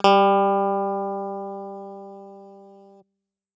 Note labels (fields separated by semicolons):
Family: guitar; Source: electronic; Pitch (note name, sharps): G3; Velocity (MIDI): 127